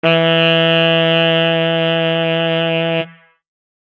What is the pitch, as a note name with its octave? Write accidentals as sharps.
E3